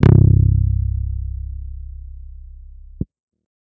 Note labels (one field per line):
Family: guitar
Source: electronic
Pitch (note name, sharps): C1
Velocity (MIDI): 25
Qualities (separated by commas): distorted